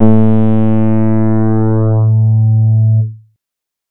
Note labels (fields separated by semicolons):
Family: bass; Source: synthesizer; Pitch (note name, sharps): A2; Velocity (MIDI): 25; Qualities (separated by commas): distorted